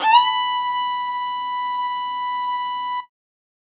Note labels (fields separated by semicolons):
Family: string; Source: acoustic; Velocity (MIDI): 127; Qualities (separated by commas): bright